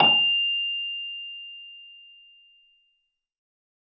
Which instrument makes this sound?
acoustic mallet percussion instrument